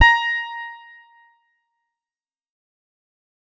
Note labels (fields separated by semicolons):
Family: guitar; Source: electronic; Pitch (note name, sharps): A#5; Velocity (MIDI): 50; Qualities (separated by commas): distorted, fast decay